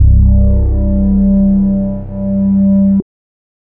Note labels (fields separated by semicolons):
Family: bass; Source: synthesizer; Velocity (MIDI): 100; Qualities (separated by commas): distorted, multiphonic